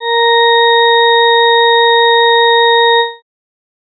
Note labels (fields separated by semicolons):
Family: organ; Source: electronic; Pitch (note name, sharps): A#4; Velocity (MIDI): 50